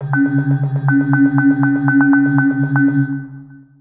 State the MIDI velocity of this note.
127